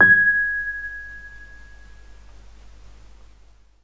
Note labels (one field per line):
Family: keyboard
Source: electronic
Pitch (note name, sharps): G#6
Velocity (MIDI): 25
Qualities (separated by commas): long release